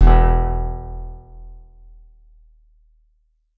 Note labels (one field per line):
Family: guitar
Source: acoustic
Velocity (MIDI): 127